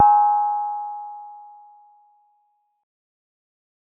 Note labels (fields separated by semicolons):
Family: mallet percussion; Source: acoustic; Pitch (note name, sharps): G#5; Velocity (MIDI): 25; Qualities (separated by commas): reverb